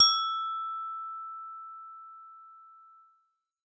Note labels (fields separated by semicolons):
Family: bass; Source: synthesizer; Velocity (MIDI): 127; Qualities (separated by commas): distorted